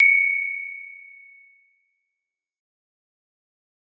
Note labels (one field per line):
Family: mallet percussion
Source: acoustic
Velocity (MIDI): 127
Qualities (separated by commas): fast decay